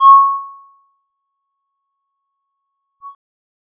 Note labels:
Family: bass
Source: synthesizer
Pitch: C#6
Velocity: 50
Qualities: percussive

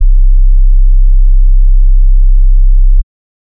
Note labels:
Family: bass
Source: synthesizer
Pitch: C1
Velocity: 50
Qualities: dark

